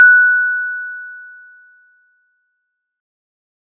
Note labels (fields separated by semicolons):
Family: mallet percussion; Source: acoustic; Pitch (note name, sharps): F#6; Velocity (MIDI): 75